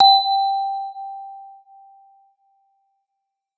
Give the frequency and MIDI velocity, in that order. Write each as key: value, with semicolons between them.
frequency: 784 Hz; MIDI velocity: 100